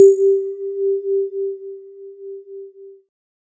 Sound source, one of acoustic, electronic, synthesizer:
electronic